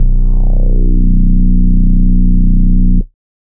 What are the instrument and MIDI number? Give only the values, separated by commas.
synthesizer bass, 23